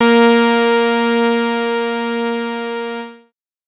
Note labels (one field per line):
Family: bass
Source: synthesizer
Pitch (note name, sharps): A#3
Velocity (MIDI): 25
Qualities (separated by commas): bright, distorted